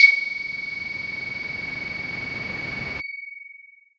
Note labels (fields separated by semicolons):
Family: voice; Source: synthesizer; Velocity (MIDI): 100; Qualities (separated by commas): distorted, long release